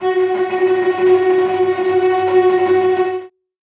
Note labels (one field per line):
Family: string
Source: acoustic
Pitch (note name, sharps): F#4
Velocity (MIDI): 100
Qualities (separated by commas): bright, non-linear envelope, reverb